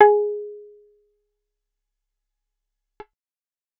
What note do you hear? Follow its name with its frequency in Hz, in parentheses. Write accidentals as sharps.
G#4 (415.3 Hz)